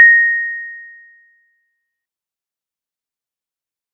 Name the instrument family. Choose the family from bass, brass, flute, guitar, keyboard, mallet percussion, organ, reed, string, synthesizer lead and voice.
mallet percussion